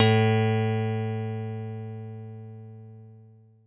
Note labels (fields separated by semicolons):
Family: guitar; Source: synthesizer; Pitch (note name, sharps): A2; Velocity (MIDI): 127; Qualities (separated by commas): dark